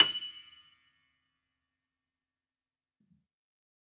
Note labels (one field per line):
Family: keyboard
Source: acoustic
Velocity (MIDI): 100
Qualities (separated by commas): fast decay, percussive